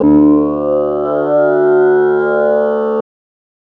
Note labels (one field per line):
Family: voice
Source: synthesizer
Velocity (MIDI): 50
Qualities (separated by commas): distorted